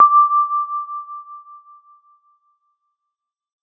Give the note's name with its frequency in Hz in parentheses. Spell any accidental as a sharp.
D6 (1175 Hz)